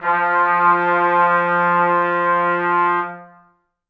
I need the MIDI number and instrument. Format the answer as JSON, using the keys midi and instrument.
{"midi": 53, "instrument": "acoustic brass instrument"}